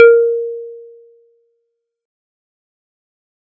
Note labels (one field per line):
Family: mallet percussion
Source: acoustic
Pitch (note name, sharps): A#4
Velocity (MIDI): 75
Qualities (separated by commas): fast decay